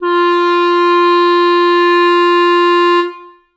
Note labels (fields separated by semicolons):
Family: reed; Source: acoustic; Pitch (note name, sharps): F4; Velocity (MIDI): 127; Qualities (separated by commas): reverb